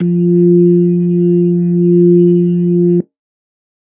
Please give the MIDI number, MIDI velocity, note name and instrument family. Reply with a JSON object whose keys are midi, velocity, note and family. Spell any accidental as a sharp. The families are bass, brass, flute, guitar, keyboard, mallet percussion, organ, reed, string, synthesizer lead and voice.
{"midi": 53, "velocity": 25, "note": "F3", "family": "organ"}